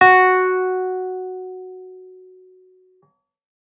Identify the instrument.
electronic keyboard